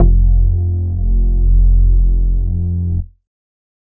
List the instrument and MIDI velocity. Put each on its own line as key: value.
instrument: synthesizer bass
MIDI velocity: 50